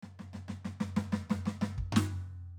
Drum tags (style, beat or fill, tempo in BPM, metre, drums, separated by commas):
funk rock, fill, 92 BPM, 4/4, snare, floor tom, kick